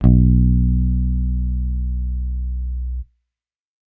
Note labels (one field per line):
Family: bass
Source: electronic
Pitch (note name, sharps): B1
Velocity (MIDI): 25